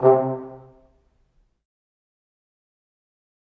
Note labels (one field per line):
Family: brass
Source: acoustic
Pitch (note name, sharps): C3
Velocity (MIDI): 25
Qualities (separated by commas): dark, fast decay, percussive, reverb